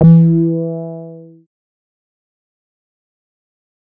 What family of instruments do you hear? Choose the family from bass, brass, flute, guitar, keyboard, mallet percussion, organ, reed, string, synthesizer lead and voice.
bass